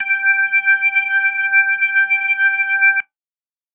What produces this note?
electronic organ